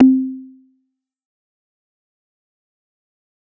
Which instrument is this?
synthesizer bass